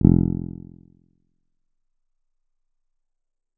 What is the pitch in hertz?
43.65 Hz